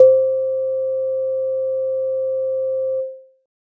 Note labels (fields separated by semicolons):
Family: keyboard; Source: electronic; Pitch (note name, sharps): C5; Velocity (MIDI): 50; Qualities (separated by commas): dark